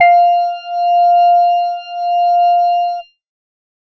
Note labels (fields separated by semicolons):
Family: organ; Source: electronic; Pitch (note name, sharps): F5; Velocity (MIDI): 25